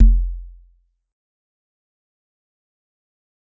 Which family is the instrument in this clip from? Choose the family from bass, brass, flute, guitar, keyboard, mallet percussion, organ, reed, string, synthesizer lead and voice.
mallet percussion